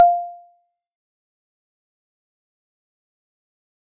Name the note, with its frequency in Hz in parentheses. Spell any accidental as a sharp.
F5 (698.5 Hz)